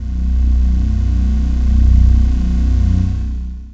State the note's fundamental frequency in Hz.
30.87 Hz